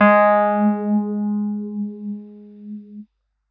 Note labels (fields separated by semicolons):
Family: keyboard; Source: electronic; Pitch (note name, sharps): G#3; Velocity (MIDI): 100